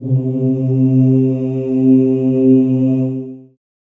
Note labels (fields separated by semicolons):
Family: voice; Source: acoustic; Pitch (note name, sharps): C3; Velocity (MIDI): 50; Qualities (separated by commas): long release, reverb